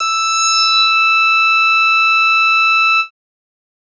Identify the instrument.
synthesizer bass